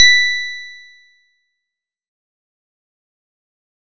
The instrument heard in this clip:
synthesizer guitar